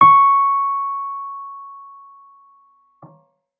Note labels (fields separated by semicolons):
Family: keyboard; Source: electronic; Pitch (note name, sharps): C#6; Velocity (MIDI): 100